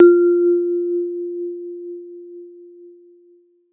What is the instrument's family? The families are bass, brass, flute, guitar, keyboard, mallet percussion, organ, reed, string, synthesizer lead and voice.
mallet percussion